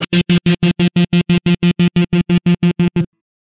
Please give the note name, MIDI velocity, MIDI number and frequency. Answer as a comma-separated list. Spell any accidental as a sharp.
F3, 50, 53, 174.6 Hz